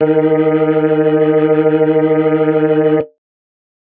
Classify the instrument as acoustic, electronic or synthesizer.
electronic